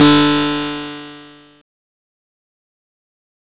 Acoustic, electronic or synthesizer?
electronic